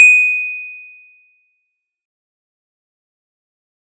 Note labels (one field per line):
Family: mallet percussion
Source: acoustic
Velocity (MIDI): 100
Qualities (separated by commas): bright, fast decay